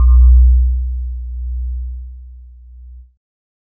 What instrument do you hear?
electronic keyboard